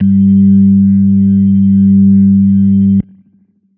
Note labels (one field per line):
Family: organ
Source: electronic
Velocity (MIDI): 50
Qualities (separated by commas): dark